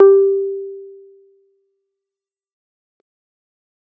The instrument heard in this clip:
electronic keyboard